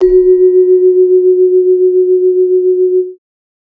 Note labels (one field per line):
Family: mallet percussion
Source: acoustic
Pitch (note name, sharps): F#4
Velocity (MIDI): 50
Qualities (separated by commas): multiphonic